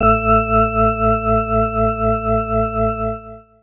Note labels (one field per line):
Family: organ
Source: electronic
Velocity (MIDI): 75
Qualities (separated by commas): distorted